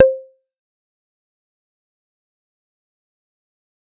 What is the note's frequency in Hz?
523.3 Hz